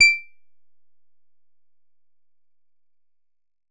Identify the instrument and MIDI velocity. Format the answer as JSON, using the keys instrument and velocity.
{"instrument": "synthesizer guitar", "velocity": 100}